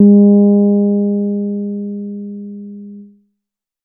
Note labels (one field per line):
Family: bass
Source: synthesizer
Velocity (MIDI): 75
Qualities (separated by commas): dark